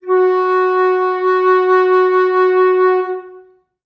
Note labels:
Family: flute; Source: acoustic; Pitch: F#4; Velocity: 25; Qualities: long release, reverb

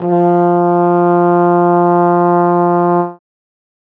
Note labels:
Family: brass; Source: acoustic; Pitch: F3; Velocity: 75

